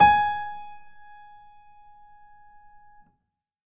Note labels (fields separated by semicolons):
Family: keyboard; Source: acoustic; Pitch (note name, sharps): G#5; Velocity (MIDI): 100; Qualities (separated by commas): reverb